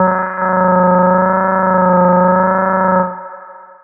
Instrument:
synthesizer bass